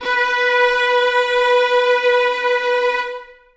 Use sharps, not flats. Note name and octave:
B4